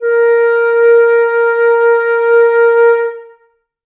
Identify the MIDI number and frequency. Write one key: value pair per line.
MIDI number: 70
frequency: 466.2 Hz